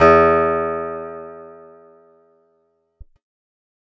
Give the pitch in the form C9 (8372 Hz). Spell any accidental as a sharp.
E2 (82.41 Hz)